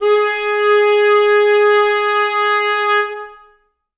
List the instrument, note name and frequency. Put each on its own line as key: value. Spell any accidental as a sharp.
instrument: acoustic reed instrument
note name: G#4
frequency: 415.3 Hz